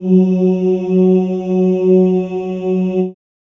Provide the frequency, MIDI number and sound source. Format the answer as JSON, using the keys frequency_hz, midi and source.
{"frequency_hz": 185, "midi": 54, "source": "acoustic"}